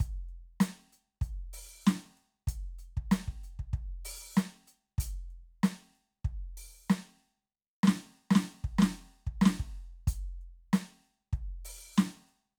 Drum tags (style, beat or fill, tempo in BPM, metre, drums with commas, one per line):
funk
beat
95 BPM
4/4
closed hi-hat, open hi-hat, hi-hat pedal, snare, kick